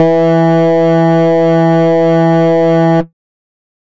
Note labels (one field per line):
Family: bass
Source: synthesizer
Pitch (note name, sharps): E3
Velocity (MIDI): 127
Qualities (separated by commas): distorted, multiphonic, tempo-synced